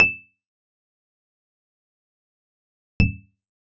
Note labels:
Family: guitar; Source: acoustic; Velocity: 75; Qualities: percussive

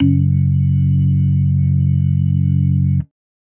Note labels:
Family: organ; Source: electronic; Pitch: F#1; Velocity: 100; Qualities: dark

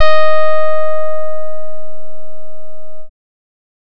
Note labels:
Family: bass; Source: synthesizer; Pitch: D#5; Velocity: 100; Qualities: distorted

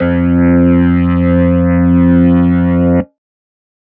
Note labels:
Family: organ; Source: electronic; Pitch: F2; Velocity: 100

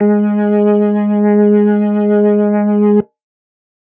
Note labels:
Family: organ; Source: electronic; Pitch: G#3; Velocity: 75; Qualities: distorted

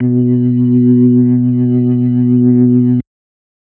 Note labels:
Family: organ; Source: electronic; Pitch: B2; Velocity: 50

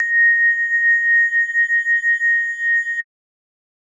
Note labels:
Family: mallet percussion; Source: synthesizer; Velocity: 75; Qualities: bright, multiphonic, non-linear envelope

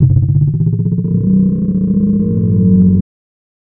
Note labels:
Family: voice; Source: synthesizer; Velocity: 50; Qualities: distorted

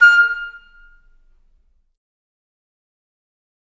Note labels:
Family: flute; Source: acoustic; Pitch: F6; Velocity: 75; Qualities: fast decay, percussive, reverb

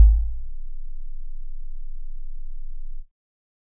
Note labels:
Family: keyboard; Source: electronic; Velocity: 75

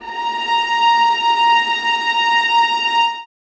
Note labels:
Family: string; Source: acoustic; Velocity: 25; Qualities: reverb

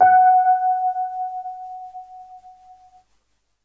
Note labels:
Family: keyboard; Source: electronic; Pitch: F#5; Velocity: 50

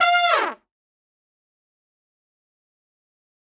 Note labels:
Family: brass; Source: acoustic; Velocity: 25; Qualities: bright, fast decay, reverb

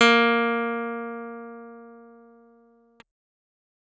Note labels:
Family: keyboard; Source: electronic; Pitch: A#3; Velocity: 127

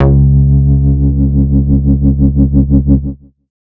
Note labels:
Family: bass; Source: synthesizer; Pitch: C#2; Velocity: 100; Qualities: distorted

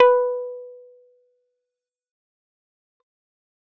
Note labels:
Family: keyboard; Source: electronic; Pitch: B4; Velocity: 50; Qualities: fast decay

